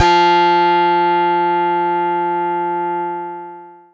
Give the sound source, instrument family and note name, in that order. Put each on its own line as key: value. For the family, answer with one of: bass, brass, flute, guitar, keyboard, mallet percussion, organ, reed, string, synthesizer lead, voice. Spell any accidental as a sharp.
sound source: electronic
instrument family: keyboard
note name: F3